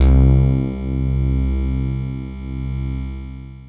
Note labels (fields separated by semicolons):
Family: guitar; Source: synthesizer; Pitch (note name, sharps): C2; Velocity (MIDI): 127; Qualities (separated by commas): long release